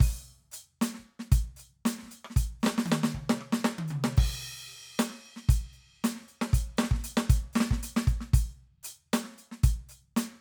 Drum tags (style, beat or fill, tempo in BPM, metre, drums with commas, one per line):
funk
beat
115 BPM
4/4
crash, closed hi-hat, open hi-hat, hi-hat pedal, snare, cross-stick, high tom, mid tom, kick